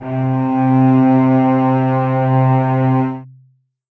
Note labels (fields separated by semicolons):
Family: string; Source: acoustic; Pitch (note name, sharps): C3; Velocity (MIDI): 50; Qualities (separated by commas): reverb